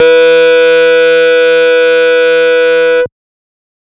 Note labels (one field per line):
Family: bass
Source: synthesizer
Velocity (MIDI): 75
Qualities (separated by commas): bright, distorted, multiphonic